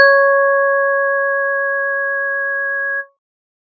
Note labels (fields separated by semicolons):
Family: organ; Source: electronic; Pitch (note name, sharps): C#5; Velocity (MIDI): 25